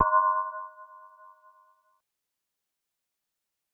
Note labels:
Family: mallet percussion; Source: synthesizer; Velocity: 75; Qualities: fast decay, multiphonic

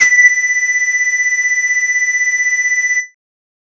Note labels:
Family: flute; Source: synthesizer; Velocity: 127; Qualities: distorted

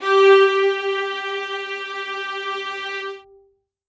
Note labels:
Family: string; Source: acoustic; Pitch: G4; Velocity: 127; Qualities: reverb

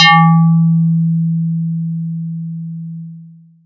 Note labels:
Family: mallet percussion; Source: electronic; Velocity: 127; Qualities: long release, multiphonic

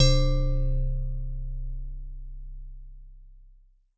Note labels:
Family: mallet percussion; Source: acoustic; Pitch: C1; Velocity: 100

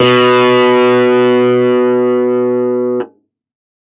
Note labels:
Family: keyboard; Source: electronic; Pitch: B2; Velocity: 127; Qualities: distorted

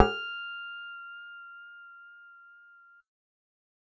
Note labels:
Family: bass; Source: synthesizer; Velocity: 75; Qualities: reverb

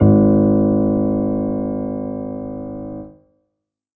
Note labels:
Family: keyboard; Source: acoustic; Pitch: G#1; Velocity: 25; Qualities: reverb

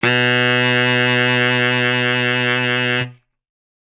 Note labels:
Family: reed; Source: acoustic; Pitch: B2; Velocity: 127; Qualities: bright

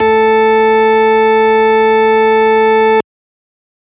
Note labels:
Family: organ; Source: electronic; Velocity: 100

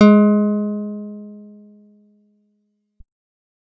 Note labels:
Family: guitar; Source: acoustic; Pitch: G#3; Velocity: 127

